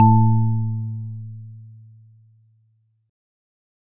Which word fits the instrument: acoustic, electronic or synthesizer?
electronic